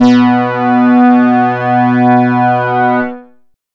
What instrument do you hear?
synthesizer bass